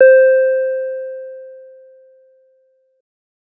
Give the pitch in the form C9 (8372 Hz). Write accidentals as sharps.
C5 (523.3 Hz)